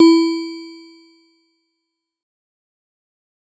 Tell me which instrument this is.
acoustic mallet percussion instrument